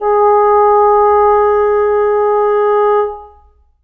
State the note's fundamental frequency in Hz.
415.3 Hz